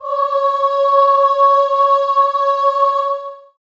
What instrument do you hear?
acoustic voice